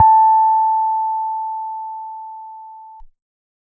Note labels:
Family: keyboard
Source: electronic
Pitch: A5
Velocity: 50

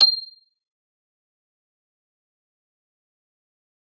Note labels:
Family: guitar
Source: electronic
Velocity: 100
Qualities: bright, fast decay, multiphonic, non-linear envelope, percussive

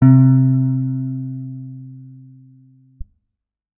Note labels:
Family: guitar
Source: electronic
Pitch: C3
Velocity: 25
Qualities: reverb

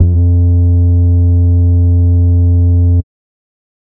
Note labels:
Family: bass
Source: synthesizer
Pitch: F2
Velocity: 50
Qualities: dark, distorted, tempo-synced

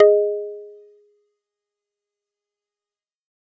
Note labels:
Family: mallet percussion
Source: acoustic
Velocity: 127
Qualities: fast decay, multiphonic, percussive

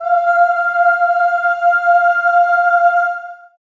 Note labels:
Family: voice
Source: acoustic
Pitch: F5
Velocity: 75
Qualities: long release, reverb

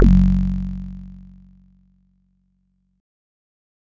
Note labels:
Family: bass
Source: synthesizer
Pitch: F#1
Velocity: 100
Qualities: bright, distorted

